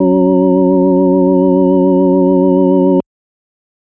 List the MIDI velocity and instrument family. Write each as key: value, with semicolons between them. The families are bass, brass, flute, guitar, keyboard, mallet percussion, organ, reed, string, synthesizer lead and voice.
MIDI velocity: 25; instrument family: organ